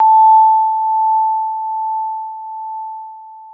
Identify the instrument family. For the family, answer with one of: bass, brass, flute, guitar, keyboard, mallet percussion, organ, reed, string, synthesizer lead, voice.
keyboard